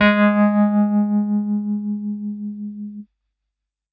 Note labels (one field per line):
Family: keyboard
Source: electronic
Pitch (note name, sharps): G#3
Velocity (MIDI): 127